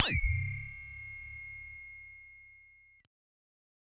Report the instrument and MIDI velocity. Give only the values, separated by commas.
synthesizer bass, 100